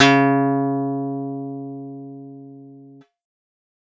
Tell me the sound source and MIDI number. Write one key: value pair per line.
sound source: synthesizer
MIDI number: 49